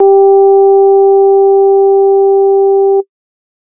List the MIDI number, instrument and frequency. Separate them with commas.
67, electronic organ, 392 Hz